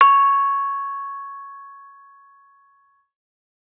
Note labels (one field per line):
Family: mallet percussion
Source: acoustic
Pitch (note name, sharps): C#6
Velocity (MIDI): 75